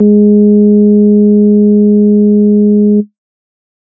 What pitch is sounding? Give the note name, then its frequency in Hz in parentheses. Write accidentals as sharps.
G#3 (207.7 Hz)